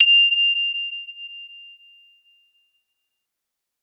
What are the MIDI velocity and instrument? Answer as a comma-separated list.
75, acoustic mallet percussion instrument